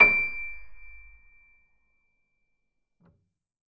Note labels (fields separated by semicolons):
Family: keyboard; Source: acoustic; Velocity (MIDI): 25; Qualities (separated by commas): reverb